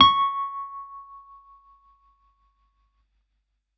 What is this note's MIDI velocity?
127